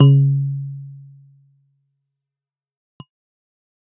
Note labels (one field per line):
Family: keyboard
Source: electronic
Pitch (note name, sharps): C#3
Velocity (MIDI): 50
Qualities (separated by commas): fast decay